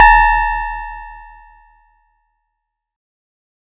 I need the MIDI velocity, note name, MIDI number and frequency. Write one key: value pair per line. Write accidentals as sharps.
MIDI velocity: 100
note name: D#1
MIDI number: 27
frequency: 38.89 Hz